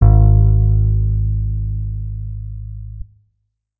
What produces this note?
electronic guitar